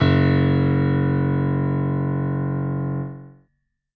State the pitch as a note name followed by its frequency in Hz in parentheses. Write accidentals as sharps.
F#1 (46.25 Hz)